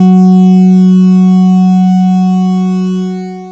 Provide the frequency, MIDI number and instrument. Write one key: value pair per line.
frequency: 185 Hz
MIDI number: 54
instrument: synthesizer bass